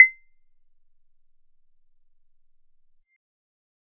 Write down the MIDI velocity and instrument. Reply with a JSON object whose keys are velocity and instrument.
{"velocity": 25, "instrument": "synthesizer bass"}